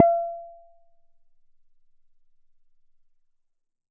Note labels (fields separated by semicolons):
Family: bass; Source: synthesizer; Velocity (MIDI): 100; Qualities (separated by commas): percussive